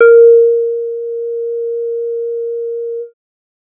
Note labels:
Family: bass; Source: synthesizer; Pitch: A#4; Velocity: 25

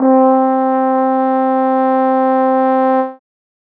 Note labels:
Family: brass; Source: acoustic; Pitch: C4; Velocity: 25

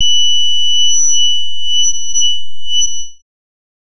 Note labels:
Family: bass; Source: synthesizer; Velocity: 127; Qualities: bright, distorted, non-linear envelope

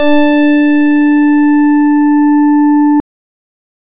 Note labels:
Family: organ; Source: electronic; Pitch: D4; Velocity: 127; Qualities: dark

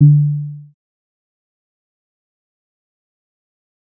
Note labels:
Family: bass; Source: synthesizer; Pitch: D3; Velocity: 25; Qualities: dark, fast decay, percussive

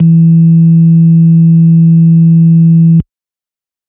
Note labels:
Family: organ; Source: electronic; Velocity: 127; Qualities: dark

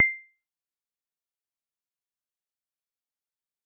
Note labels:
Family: mallet percussion; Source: acoustic; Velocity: 25; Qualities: fast decay, percussive

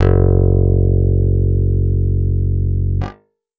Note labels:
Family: guitar; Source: acoustic; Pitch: F#1; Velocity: 127

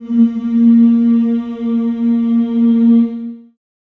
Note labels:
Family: voice; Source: acoustic; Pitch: A#3; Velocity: 75; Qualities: dark, long release, reverb

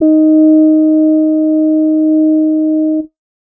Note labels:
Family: guitar; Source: electronic; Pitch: D#4; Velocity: 25; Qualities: reverb

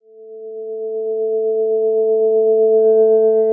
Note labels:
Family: guitar; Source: electronic; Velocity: 100; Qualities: dark, long release

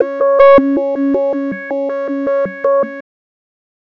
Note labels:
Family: bass; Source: synthesizer; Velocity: 50; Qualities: tempo-synced

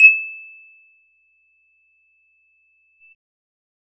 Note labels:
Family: bass; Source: synthesizer; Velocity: 50; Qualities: bright, percussive

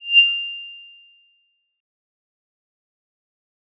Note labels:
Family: mallet percussion; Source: electronic; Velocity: 75; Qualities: bright, fast decay

